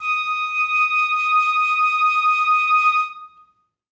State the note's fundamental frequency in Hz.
1245 Hz